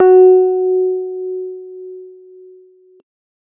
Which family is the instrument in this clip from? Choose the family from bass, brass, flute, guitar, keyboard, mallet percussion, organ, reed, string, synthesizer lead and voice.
keyboard